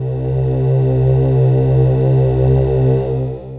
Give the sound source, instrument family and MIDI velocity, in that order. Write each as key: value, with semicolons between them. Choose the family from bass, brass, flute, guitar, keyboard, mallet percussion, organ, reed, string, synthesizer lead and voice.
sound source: synthesizer; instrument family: voice; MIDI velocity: 127